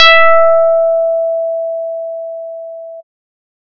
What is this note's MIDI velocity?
100